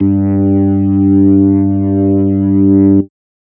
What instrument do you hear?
electronic organ